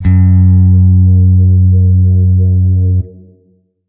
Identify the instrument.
electronic guitar